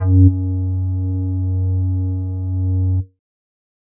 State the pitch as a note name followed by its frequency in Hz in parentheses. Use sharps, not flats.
F#2 (92.5 Hz)